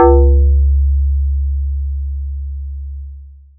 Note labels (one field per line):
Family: mallet percussion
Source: electronic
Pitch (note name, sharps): C#2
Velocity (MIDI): 100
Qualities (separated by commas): long release, multiphonic